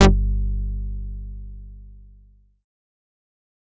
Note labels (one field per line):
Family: bass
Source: synthesizer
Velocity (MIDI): 100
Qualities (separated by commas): distorted, fast decay